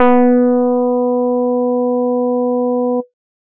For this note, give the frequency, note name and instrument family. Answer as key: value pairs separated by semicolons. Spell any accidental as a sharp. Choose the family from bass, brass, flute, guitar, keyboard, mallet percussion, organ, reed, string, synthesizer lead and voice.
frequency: 246.9 Hz; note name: B3; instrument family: bass